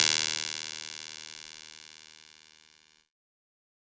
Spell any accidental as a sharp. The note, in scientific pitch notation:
D#2